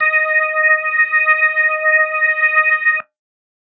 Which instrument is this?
electronic organ